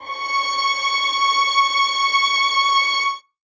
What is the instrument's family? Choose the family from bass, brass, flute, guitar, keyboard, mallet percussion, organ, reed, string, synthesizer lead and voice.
string